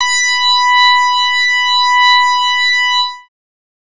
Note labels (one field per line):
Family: bass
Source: synthesizer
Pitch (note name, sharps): B5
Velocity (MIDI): 75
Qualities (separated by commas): bright, distorted